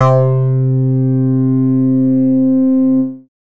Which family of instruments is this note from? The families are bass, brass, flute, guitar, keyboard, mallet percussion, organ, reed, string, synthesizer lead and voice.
bass